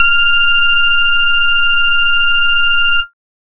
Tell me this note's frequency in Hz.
1397 Hz